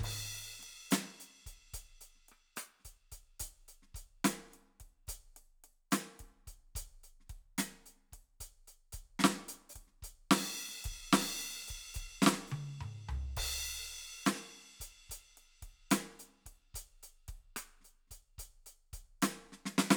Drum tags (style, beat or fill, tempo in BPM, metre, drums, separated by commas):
blues shuffle, beat, 72 BPM, 4/4, crash, closed hi-hat, open hi-hat, hi-hat pedal, snare, cross-stick, high tom, mid tom, floor tom, kick